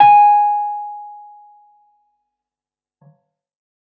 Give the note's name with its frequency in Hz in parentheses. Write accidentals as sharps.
G#5 (830.6 Hz)